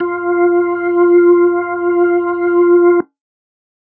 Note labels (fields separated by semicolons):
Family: organ; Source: electronic; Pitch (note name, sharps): F4; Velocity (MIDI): 75